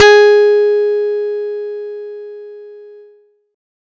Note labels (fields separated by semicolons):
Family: guitar; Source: acoustic; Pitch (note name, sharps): G#4; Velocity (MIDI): 75